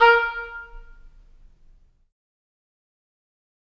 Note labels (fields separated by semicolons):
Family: reed; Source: acoustic; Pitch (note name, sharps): A#4; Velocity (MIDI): 100; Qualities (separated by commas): fast decay, percussive, reverb